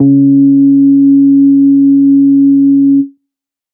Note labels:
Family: bass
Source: synthesizer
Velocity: 25

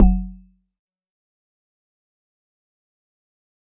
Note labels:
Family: mallet percussion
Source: electronic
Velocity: 25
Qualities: fast decay, percussive

